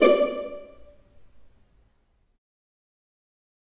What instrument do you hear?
acoustic string instrument